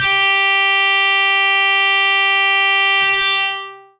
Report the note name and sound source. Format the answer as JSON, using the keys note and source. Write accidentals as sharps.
{"note": "G4", "source": "electronic"}